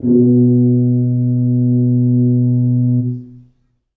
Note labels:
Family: brass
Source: acoustic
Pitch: B2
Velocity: 50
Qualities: dark, long release, reverb

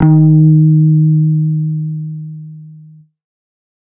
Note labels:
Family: bass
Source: synthesizer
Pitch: D#3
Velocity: 25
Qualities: distorted

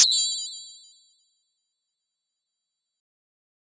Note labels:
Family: guitar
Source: synthesizer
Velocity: 127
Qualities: bright, fast decay

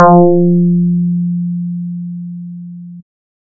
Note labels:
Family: bass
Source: synthesizer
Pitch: F3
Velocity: 127

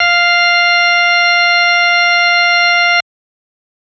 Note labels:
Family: organ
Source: electronic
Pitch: F5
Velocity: 50

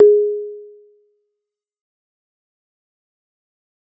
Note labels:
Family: mallet percussion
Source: acoustic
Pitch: G#4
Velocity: 100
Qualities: fast decay, percussive

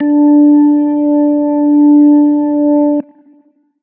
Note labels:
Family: organ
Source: electronic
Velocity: 127

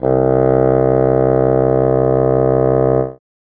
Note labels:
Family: reed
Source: acoustic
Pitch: C2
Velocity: 75

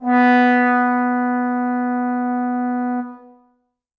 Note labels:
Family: brass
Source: acoustic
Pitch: B3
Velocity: 75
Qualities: bright, reverb

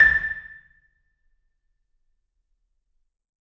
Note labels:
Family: mallet percussion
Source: acoustic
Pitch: A6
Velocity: 127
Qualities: percussive, reverb

